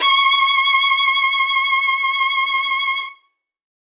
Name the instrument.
acoustic string instrument